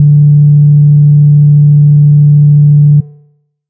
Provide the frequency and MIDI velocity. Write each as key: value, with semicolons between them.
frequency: 146.8 Hz; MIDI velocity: 75